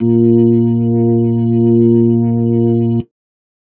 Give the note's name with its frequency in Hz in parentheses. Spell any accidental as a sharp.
A#2 (116.5 Hz)